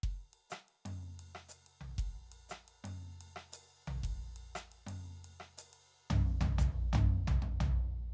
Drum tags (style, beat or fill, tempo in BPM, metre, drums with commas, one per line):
Latin
beat
118 BPM
4/4
ride, hi-hat pedal, cross-stick, mid tom, floor tom, kick